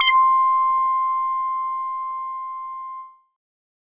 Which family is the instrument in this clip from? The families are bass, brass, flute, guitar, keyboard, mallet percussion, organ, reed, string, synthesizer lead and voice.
bass